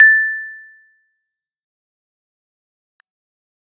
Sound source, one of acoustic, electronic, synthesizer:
electronic